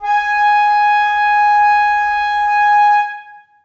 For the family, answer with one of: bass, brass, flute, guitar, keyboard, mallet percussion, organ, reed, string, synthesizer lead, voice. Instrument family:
flute